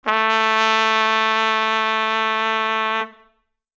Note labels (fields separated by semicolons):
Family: brass; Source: acoustic; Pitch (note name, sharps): A3; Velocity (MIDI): 100